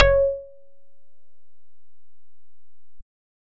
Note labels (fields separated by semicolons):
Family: bass; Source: synthesizer; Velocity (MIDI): 75